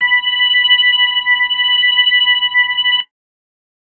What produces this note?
electronic organ